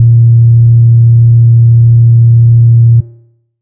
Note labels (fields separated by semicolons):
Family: bass; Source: synthesizer; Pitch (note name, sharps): A#2; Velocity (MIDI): 50; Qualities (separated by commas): dark